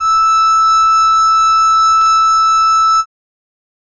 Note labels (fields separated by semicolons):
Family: reed; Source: acoustic; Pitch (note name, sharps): E6; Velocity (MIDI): 50